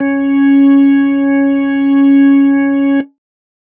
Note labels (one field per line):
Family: organ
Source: electronic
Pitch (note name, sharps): C#4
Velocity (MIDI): 127